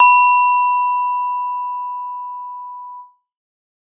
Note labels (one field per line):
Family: mallet percussion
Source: acoustic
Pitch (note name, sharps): B5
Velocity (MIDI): 127